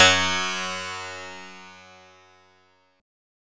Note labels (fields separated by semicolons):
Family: synthesizer lead; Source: synthesizer; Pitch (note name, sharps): F#2; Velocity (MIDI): 127; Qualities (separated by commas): bright, distorted